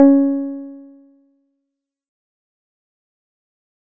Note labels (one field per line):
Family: guitar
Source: synthesizer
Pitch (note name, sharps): C#4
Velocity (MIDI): 100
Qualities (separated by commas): dark, fast decay